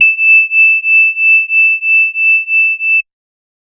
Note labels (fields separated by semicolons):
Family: organ; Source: electronic; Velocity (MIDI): 25; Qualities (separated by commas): bright